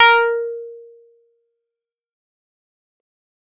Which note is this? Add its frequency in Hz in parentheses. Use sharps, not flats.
A#4 (466.2 Hz)